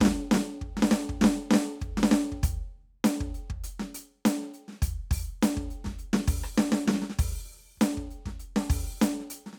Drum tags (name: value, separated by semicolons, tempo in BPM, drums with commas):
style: Latin funk; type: beat; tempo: 100 BPM; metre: 4/4; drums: closed hi-hat, open hi-hat, hi-hat pedal, snare, cross-stick, kick